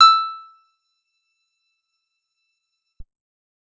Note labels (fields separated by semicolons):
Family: guitar; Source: acoustic; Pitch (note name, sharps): E6; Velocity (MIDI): 100; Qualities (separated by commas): percussive